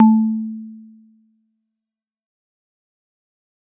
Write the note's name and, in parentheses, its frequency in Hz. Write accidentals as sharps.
A3 (220 Hz)